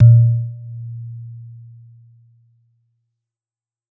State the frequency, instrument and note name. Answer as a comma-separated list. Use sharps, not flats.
116.5 Hz, acoustic mallet percussion instrument, A#2